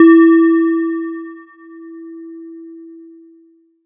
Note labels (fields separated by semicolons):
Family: mallet percussion; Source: electronic; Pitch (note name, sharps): E4; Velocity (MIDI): 50; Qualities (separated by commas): multiphonic